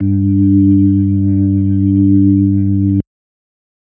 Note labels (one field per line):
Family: organ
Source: electronic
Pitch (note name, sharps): G2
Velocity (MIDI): 100